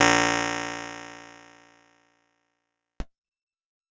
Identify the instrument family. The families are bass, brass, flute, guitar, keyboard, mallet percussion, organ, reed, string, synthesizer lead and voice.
keyboard